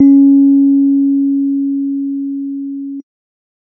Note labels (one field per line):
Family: keyboard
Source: electronic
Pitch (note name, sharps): C#4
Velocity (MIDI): 75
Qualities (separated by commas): dark